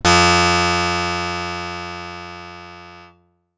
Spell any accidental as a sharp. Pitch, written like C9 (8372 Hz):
F2 (87.31 Hz)